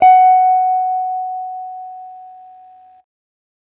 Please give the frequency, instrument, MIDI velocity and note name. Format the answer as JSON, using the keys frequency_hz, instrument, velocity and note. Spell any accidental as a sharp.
{"frequency_hz": 740, "instrument": "electronic guitar", "velocity": 50, "note": "F#5"}